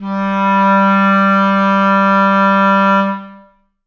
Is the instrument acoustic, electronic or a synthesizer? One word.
acoustic